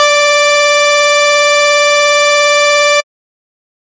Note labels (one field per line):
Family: bass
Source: synthesizer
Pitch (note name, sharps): D5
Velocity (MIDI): 75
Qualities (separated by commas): bright, distorted